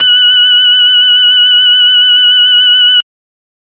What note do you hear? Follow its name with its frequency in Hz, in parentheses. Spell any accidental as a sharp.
F#6 (1480 Hz)